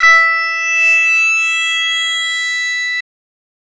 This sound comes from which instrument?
synthesizer voice